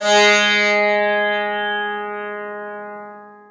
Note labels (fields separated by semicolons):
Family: guitar; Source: acoustic; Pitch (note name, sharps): G#3; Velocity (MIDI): 127; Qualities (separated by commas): bright, long release, reverb